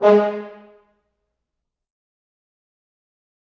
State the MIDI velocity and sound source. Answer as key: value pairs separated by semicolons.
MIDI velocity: 100; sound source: acoustic